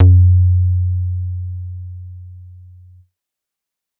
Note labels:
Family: bass; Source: synthesizer; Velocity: 127; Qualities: dark

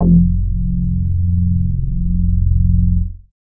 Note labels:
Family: bass; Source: synthesizer; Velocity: 25; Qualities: distorted

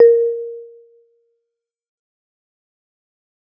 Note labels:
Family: mallet percussion; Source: acoustic; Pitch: A#4; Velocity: 75; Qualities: fast decay, percussive, reverb

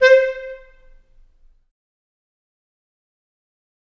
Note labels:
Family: reed; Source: acoustic; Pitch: C5; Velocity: 25; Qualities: fast decay, percussive, reverb

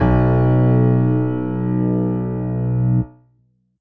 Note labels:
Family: keyboard; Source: electronic; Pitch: B1; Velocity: 75

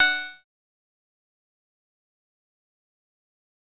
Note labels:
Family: bass; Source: synthesizer; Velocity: 25; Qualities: fast decay, percussive

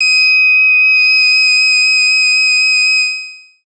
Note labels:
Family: bass; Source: synthesizer; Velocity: 100; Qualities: bright, distorted, long release

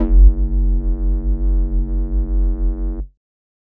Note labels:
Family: flute; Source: synthesizer; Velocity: 75; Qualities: distorted

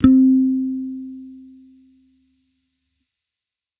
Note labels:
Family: bass; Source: electronic; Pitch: C4; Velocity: 25

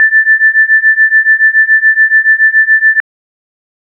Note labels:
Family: organ; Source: electronic; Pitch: A6; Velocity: 50

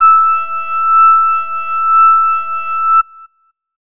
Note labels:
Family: flute; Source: acoustic; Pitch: E6; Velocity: 75

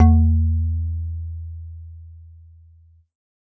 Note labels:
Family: mallet percussion; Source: acoustic; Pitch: E2; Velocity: 100

